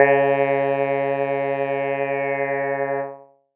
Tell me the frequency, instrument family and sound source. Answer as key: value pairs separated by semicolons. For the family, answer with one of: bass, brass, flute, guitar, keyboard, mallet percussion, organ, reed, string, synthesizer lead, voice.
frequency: 138.6 Hz; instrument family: keyboard; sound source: electronic